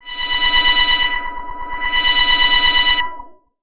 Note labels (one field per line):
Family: bass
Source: synthesizer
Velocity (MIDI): 50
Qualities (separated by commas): tempo-synced